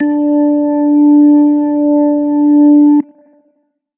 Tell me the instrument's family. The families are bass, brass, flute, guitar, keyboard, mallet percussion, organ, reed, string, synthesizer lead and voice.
organ